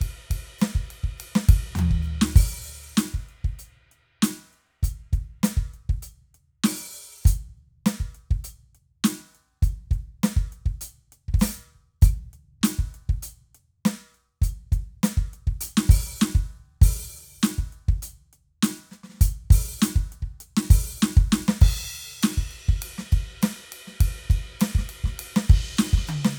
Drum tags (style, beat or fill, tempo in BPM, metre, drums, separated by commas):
Latin funk, beat, 100 BPM, 4/4, crash, ride, ride bell, closed hi-hat, open hi-hat, hi-hat pedal, snare, high tom, mid tom, floor tom, kick